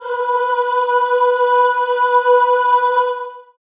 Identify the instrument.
acoustic voice